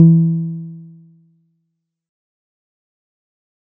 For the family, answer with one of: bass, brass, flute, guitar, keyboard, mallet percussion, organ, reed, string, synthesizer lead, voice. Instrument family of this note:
guitar